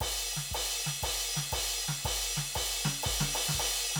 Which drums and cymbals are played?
crash, snare and kick